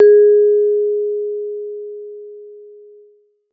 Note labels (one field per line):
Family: mallet percussion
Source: acoustic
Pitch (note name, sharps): G#4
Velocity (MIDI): 25